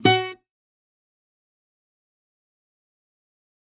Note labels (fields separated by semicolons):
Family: guitar; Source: acoustic; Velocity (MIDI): 127; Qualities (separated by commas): fast decay, percussive, reverb